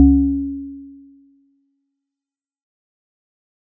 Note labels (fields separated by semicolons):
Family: mallet percussion; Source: acoustic; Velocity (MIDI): 127; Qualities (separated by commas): fast decay